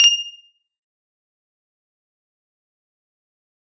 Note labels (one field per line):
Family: guitar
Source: electronic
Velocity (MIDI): 75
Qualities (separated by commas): bright, fast decay, percussive